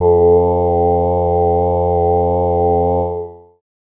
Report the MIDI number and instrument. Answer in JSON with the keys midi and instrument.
{"midi": 41, "instrument": "synthesizer voice"}